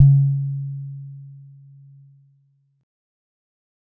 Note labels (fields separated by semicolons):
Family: mallet percussion; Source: acoustic; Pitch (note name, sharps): C#3; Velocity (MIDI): 25; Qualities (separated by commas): dark